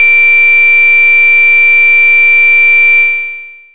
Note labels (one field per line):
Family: bass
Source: synthesizer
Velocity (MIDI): 100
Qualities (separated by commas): bright, distorted, long release